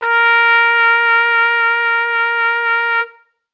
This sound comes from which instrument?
acoustic brass instrument